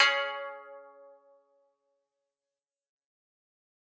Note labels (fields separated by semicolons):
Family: guitar; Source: acoustic; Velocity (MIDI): 100; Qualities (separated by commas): fast decay